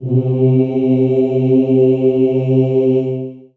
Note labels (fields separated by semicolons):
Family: voice; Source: acoustic; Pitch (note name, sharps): C3; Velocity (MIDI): 75; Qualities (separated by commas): dark, long release, reverb